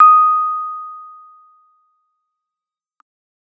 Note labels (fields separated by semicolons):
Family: keyboard; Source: electronic; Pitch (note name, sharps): D#6; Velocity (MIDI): 25; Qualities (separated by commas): fast decay